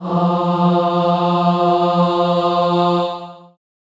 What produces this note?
acoustic voice